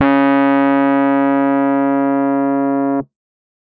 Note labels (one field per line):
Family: keyboard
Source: electronic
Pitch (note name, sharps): C#3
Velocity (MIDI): 127